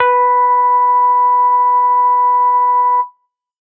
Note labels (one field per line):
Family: bass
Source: synthesizer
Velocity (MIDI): 50